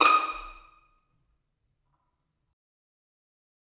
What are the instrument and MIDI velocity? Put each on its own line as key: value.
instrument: acoustic string instrument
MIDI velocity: 127